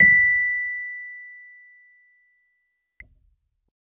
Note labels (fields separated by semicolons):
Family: keyboard; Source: electronic; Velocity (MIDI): 75